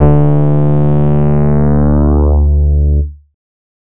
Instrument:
synthesizer bass